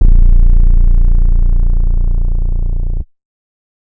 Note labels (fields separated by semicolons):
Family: bass; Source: synthesizer; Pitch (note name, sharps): A#0; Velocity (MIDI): 50; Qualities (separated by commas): distorted